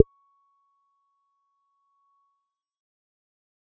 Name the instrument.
synthesizer bass